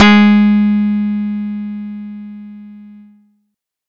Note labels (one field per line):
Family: guitar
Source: acoustic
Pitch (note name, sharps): G#3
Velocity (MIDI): 75